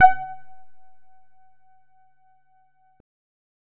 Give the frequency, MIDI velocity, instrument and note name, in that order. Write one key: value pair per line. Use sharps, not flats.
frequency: 740 Hz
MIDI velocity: 50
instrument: synthesizer bass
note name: F#5